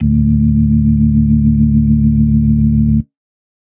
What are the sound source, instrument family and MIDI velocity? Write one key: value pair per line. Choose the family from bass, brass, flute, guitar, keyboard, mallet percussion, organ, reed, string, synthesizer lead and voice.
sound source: electronic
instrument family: organ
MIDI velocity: 127